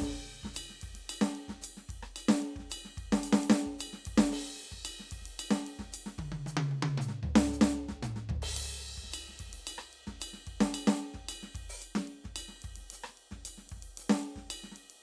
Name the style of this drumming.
songo